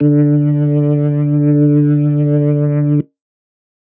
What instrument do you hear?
electronic organ